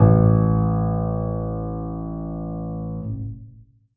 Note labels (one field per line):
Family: keyboard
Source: acoustic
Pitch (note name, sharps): A1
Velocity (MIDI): 75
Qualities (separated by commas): reverb